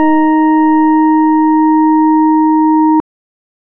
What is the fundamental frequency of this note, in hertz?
311.1 Hz